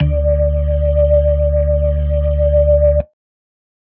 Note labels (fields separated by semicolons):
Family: organ; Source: electronic; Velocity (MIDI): 75